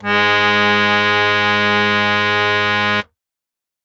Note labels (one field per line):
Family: keyboard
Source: acoustic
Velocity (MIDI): 75